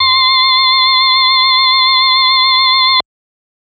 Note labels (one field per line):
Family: organ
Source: electronic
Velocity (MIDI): 25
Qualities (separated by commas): bright, multiphonic